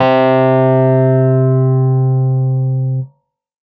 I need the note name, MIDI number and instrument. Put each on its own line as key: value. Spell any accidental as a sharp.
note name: C3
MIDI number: 48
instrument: electronic keyboard